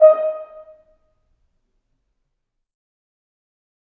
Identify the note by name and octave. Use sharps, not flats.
D#5